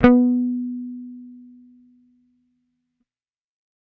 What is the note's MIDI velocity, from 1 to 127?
127